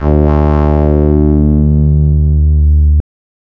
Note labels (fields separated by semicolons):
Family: bass; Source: synthesizer; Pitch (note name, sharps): D2; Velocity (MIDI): 127; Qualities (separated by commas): distorted, non-linear envelope